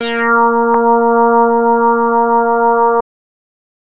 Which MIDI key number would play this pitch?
58